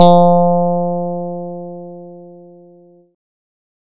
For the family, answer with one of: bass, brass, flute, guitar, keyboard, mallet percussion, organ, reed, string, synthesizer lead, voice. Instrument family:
bass